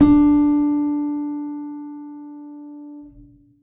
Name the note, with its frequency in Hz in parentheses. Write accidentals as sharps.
D4 (293.7 Hz)